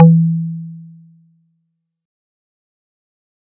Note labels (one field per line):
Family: mallet percussion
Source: acoustic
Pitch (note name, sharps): E3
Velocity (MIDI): 50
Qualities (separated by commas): dark, fast decay